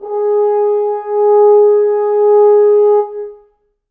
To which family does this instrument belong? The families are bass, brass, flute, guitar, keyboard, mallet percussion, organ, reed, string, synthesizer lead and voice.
brass